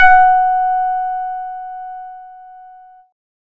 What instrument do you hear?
electronic keyboard